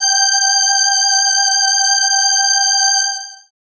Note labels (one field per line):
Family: keyboard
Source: synthesizer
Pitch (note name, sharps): G5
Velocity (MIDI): 75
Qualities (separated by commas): bright